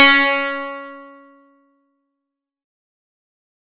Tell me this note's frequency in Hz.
277.2 Hz